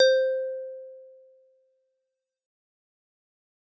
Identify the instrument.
synthesizer guitar